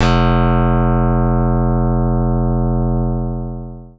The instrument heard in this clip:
electronic keyboard